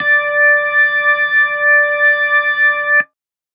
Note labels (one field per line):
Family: organ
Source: electronic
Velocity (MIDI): 100